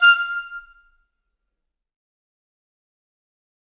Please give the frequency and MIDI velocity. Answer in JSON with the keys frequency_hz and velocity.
{"frequency_hz": 1397, "velocity": 25}